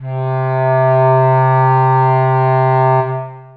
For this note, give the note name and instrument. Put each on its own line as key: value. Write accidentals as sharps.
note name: C3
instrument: acoustic reed instrument